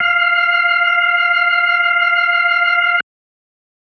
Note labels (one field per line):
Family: organ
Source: electronic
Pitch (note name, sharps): F5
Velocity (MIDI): 127